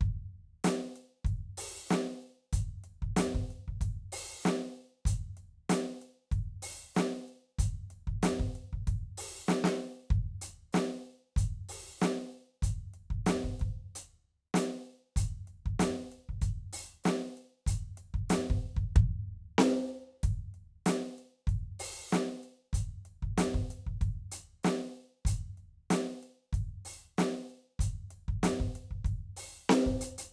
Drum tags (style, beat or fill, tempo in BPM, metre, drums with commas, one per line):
funk
beat
95 BPM
4/4
closed hi-hat, open hi-hat, hi-hat pedal, snare, kick